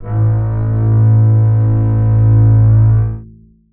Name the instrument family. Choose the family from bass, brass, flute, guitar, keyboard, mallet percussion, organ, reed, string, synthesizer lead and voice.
string